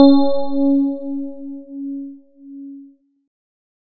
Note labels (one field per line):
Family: keyboard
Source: electronic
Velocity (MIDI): 100